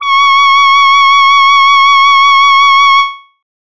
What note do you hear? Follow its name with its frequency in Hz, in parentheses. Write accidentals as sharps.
C#6 (1109 Hz)